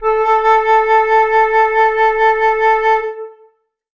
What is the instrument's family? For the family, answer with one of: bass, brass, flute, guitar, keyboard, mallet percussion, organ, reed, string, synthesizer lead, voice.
flute